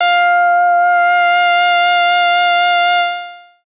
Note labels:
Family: bass; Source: synthesizer; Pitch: F5; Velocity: 50; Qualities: distorted, long release

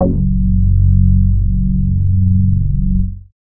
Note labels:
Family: bass; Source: synthesizer; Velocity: 25; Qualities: distorted

